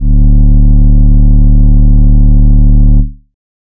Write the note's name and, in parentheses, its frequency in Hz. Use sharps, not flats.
D1 (36.71 Hz)